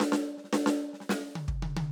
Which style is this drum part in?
Afro-Cuban rumba